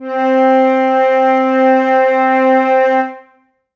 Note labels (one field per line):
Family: flute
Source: acoustic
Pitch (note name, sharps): C4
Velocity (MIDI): 127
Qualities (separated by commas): reverb